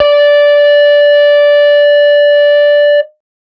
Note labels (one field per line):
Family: guitar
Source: electronic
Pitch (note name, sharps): D5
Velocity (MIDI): 127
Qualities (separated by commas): distorted